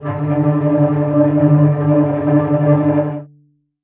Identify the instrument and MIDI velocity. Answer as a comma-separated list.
acoustic string instrument, 25